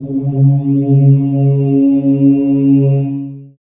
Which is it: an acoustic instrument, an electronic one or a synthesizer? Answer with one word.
acoustic